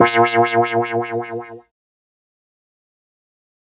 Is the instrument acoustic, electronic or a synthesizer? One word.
synthesizer